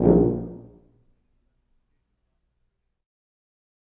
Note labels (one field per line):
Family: brass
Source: acoustic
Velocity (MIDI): 75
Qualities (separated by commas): dark, percussive, reverb